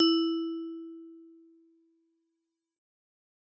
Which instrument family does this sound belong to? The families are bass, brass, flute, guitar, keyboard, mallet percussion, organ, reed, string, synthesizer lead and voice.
mallet percussion